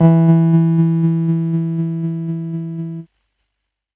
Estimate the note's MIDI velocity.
75